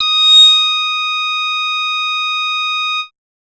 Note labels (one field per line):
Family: bass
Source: synthesizer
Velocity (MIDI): 25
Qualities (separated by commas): bright, distorted, multiphonic